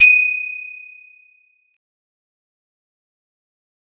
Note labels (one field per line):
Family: mallet percussion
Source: acoustic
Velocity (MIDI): 25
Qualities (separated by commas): bright, fast decay